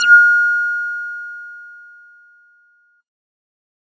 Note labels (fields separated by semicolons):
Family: bass; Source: synthesizer; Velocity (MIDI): 100; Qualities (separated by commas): bright, distorted